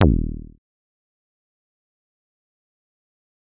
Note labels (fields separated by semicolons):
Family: bass; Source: synthesizer; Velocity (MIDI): 75; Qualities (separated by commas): fast decay, percussive